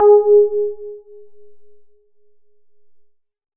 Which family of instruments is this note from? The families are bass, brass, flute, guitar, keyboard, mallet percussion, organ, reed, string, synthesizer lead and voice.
synthesizer lead